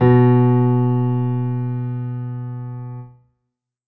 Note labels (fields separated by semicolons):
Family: keyboard; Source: acoustic; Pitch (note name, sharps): B2; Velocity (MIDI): 75; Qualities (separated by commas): reverb